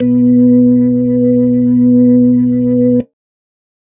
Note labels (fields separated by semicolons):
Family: organ; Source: electronic; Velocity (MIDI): 75; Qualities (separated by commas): dark